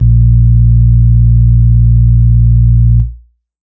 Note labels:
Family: organ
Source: electronic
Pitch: A#1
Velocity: 100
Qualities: dark

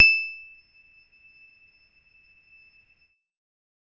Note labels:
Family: keyboard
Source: electronic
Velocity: 127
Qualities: percussive, reverb

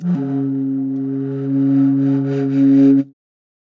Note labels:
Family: flute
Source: acoustic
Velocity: 127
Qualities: dark

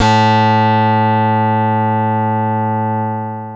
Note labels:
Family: keyboard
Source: electronic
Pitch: A2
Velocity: 50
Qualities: bright, long release

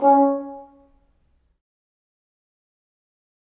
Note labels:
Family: brass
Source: acoustic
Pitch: C#4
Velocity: 25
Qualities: dark, fast decay, percussive, reverb

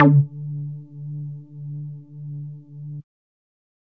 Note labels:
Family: bass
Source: synthesizer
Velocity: 75

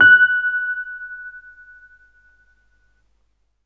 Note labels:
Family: keyboard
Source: electronic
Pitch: F#6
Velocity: 75

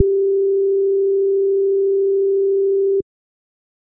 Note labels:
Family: bass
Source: synthesizer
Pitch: G4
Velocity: 127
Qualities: dark

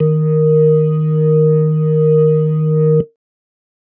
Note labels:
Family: keyboard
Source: electronic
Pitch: D#3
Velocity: 25

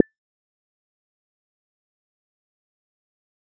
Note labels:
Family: bass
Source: synthesizer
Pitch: A6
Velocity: 50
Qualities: fast decay, percussive

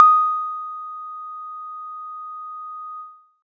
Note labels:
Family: guitar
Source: synthesizer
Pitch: D#6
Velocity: 50

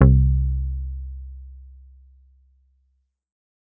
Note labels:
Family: guitar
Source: electronic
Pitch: C2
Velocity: 25

